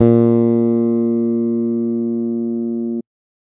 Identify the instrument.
electronic bass